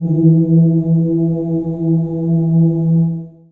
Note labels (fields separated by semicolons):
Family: voice; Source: acoustic; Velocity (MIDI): 50; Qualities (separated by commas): dark, reverb